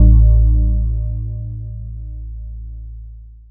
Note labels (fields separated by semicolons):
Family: mallet percussion; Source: electronic; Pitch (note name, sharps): A1; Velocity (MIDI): 50; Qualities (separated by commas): long release